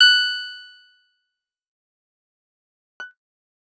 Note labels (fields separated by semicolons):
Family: guitar; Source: electronic; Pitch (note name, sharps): F#6; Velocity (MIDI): 100; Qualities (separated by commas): bright, fast decay, percussive